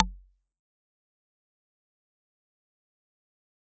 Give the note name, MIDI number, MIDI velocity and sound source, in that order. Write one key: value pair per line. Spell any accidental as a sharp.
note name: F#1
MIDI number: 30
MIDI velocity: 50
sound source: acoustic